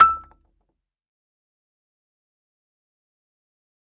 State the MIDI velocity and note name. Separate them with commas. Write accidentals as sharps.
75, E6